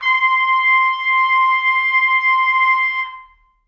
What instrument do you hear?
acoustic brass instrument